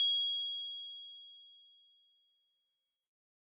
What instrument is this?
acoustic mallet percussion instrument